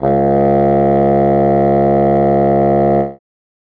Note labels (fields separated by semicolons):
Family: reed; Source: acoustic; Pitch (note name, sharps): C#2; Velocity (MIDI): 25